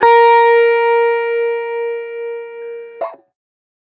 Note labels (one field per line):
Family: guitar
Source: electronic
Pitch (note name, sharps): A#4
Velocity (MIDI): 75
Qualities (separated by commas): distorted